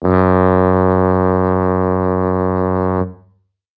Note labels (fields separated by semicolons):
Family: brass; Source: acoustic; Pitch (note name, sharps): F#2; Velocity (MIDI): 100